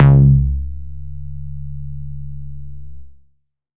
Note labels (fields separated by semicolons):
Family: bass; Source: synthesizer; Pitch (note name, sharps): C#2; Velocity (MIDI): 25; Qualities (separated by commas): distorted